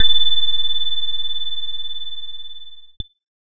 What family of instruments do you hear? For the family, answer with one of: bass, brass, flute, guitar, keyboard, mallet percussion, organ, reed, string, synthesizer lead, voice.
keyboard